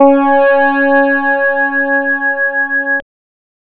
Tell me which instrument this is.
synthesizer bass